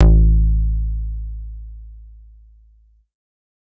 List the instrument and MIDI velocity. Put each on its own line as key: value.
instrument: synthesizer bass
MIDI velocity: 50